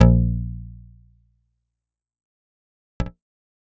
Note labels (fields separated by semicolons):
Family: bass; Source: synthesizer; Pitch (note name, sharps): A#1; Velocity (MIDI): 100; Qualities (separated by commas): fast decay